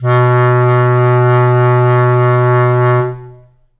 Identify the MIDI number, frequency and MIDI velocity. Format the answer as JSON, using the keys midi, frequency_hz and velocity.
{"midi": 47, "frequency_hz": 123.5, "velocity": 25}